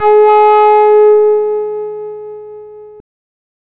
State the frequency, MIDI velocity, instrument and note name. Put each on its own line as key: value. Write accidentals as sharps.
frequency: 415.3 Hz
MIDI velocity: 127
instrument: synthesizer bass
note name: G#4